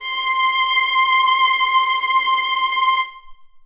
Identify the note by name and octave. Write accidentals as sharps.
C6